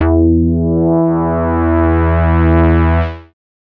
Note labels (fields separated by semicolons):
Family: bass; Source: synthesizer; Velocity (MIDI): 100; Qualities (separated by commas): distorted, multiphonic